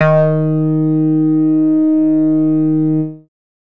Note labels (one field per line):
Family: bass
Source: synthesizer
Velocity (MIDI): 25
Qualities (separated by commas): distorted